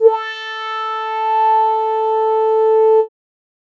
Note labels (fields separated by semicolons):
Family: keyboard; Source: synthesizer; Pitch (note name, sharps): A4; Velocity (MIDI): 50